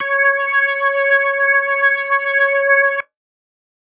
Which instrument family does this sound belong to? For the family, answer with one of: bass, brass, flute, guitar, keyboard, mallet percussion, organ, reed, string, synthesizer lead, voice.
organ